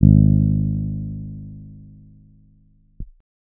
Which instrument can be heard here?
electronic keyboard